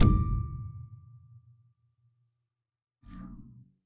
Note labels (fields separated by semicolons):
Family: keyboard; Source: acoustic; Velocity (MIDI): 25; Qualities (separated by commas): reverb